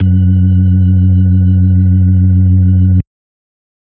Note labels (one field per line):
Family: organ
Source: electronic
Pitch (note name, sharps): F#2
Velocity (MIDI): 127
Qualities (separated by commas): dark